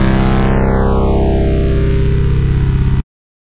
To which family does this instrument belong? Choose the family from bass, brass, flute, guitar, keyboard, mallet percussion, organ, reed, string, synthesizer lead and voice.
bass